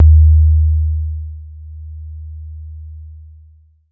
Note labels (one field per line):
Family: keyboard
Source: electronic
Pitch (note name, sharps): D#2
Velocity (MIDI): 75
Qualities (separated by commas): dark, long release